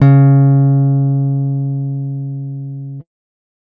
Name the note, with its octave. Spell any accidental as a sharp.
C#3